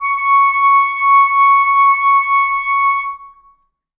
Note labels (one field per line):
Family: reed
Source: acoustic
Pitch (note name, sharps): C#6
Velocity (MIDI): 50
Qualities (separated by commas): reverb